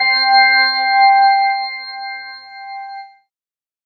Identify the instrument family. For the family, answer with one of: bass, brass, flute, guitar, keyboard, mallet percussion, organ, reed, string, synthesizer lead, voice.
keyboard